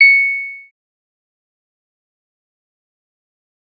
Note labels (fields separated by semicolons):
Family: bass; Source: synthesizer; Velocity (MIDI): 100; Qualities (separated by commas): fast decay, percussive